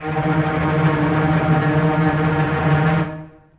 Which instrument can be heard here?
acoustic string instrument